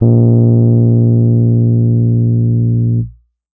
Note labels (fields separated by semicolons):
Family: keyboard; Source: electronic; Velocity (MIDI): 100; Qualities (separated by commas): distorted